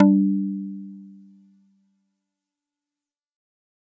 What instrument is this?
acoustic mallet percussion instrument